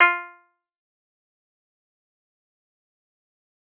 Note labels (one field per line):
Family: guitar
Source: acoustic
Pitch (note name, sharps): F4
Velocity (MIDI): 50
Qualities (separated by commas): fast decay, percussive